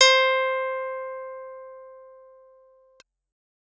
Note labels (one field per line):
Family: keyboard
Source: electronic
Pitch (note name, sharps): C5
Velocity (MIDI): 127